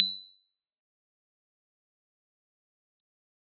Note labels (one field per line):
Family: keyboard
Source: electronic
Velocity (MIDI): 75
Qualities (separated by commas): fast decay, percussive